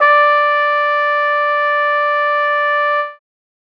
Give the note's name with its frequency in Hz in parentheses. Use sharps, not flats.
D5 (587.3 Hz)